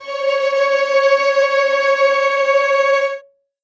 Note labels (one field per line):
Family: string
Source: acoustic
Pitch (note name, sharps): C#5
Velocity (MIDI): 75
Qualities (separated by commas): bright, non-linear envelope, reverb